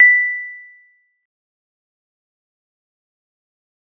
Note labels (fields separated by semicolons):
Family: mallet percussion; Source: acoustic; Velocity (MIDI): 50; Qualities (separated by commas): fast decay, percussive